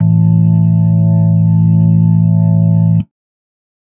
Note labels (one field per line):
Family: organ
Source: electronic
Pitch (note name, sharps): A1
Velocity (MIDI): 50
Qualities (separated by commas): dark